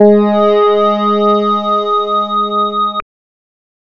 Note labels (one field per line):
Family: bass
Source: synthesizer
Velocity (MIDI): 75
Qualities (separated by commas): distorted, multiphonic